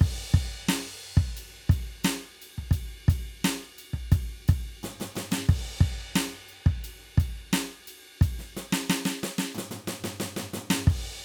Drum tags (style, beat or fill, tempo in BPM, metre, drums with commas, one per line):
rock
beat
88 BPM
4/4
crash, ride, hi-hat pedal, snare, floor tom, kick